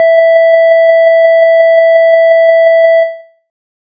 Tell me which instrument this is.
synthesizer bass